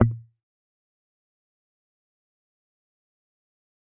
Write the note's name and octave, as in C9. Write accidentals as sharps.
A#2